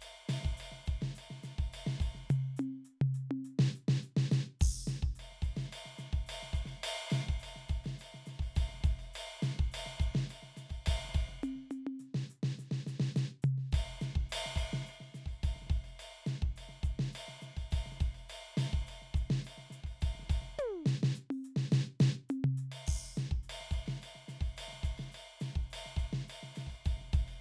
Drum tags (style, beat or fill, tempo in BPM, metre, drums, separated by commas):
Afro-Cuban, beat, 105 BPM, 4/4, crash, ride, ride bell, closed hi-hat, open hi-hat, hi-hat pedal, percussion, snare, high tom, floor tom, kick